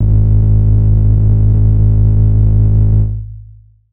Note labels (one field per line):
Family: keyboard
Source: electronic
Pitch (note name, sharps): G#1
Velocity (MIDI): 127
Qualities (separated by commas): distorted, long release